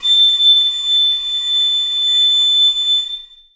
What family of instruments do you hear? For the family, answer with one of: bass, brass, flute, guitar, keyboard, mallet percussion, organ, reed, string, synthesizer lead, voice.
flute